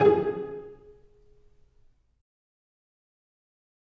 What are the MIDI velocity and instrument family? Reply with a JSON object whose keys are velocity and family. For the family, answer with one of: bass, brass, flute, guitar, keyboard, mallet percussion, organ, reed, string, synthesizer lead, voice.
{"velocity": 100, "family": "string"}